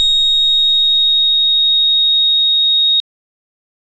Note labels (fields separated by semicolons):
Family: organ; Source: electronic; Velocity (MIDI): 100; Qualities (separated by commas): bright